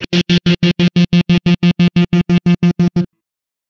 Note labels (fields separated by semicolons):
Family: guitar; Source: electronic; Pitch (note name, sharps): F3; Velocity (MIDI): 75; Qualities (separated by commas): bright, distorted, tempo-synced